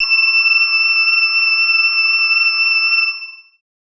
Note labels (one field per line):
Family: voice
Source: synthesizer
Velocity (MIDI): 127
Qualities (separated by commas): bright